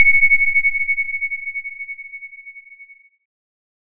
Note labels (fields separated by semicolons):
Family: keyboard; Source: electronic; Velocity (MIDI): 127